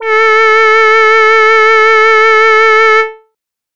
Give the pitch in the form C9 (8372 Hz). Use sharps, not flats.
A4 (440 Hz)